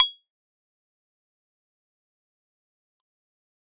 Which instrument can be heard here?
electronic keyboard